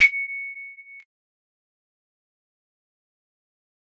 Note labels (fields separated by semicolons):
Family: mallet percussion; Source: acoustic; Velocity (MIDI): 25; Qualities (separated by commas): bright, fast decay, non-linear envelope